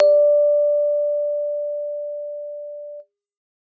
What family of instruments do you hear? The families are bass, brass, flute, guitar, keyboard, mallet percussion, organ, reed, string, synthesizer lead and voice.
keyboard